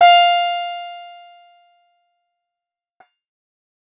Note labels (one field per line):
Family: guitar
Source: acoustic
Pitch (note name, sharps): F5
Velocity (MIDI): 100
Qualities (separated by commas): bright, distorted, fast decay